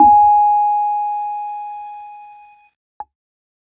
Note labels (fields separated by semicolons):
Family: keyboard; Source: electronic; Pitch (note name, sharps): G#5; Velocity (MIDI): 25